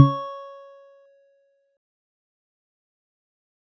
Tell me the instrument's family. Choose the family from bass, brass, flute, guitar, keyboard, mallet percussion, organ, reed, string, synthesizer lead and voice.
mallet percussion